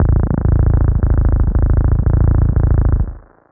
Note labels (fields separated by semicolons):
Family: bass; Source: synthesizer; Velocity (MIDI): 25; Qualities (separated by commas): reverb